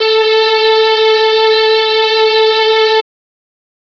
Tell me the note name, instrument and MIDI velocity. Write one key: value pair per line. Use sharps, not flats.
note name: A4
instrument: electronic string instrument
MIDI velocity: 127